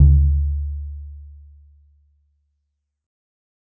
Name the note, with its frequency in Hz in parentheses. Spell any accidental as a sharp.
D2 (73.42 Hz)